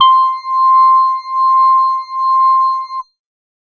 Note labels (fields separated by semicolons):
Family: organ; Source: electronic; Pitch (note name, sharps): C6; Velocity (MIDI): 100